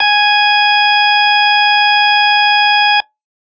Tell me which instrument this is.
electronic organ